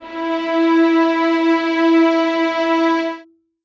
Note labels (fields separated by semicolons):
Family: string; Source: acoustic; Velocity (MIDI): 50; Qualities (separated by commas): reverb